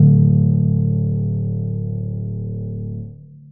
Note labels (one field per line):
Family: keyboard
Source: acoustic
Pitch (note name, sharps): D1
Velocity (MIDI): 50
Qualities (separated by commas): dark, long release, reverb